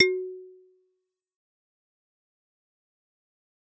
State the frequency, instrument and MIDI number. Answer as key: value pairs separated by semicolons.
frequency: 370 Hz; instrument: acoustic mallet percussion instrument; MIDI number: 66